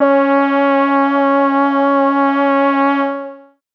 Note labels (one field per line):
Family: voice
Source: synthesizer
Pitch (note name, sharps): C#4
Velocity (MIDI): 50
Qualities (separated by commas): long release